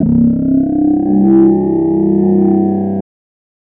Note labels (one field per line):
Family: voice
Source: synthesizer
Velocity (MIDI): 75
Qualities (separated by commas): distorted